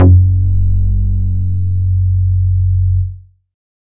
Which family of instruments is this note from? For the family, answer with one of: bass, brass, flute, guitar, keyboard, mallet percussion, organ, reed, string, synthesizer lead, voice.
bass